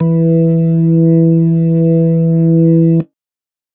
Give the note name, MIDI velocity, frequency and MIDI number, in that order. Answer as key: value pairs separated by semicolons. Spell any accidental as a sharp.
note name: E3; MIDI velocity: 127; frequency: 164.8 Hz; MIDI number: 52